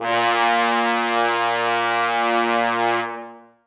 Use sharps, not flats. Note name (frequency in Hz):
A#2 (116.5 Hz)